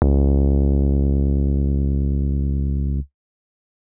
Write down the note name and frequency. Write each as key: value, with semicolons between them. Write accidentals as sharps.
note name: C#2; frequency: 69.3 Hz